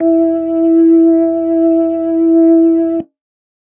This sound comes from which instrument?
electronic organ